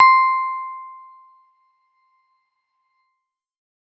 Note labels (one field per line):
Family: keyboard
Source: electronic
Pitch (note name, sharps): C6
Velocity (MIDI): 100